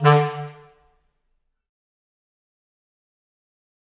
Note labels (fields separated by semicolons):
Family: reed; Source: acoustic; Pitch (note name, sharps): D3; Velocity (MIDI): 75; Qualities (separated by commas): fast decay, percussive, reverb